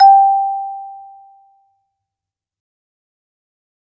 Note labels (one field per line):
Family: mallet percussion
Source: acoustic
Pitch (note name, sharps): G5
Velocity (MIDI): 100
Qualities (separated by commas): fast decay, reverb